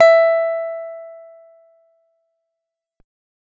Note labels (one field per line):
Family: guitar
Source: acoustic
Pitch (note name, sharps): E5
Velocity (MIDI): 50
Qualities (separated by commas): fast decay